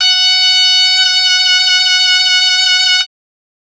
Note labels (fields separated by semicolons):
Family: reed; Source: acoustic; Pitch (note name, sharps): F#5; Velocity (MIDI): 50; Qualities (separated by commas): bright, reverb